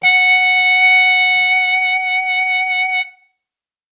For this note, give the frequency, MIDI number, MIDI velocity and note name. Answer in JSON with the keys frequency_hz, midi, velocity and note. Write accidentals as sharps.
{"frequency_hz": 740, "midi": 78, "velocity": 25, "note": "F#5"}